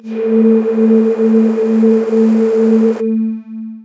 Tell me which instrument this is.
synthesizer voice